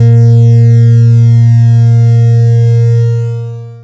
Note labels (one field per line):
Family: bass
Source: synthesizer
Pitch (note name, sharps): A#2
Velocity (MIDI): 127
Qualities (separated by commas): bright, distorted, long release